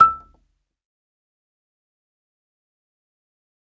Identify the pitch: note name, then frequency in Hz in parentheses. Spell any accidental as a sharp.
E6 (1319 Hz)